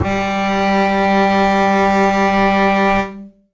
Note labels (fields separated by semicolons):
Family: string; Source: acoustic; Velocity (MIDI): 75; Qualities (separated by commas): reverb